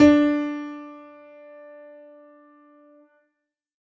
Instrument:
acoustic keyboard